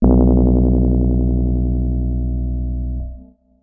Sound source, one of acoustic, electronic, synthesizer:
electronic